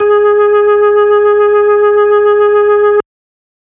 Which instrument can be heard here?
electronic organ